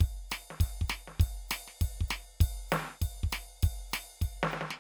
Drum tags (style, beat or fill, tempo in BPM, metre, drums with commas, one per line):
rockabilly
beat
200 BPM
4/4
ride, hi-hat pedal, snare, kick